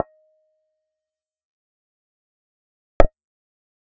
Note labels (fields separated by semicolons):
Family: bass; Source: synthesizer; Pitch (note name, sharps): D#5; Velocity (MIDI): 127; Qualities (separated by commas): dark, percussive, reverb